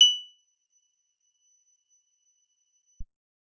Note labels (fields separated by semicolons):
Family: guitar; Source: acoustic; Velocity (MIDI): 127; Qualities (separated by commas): bright, percussive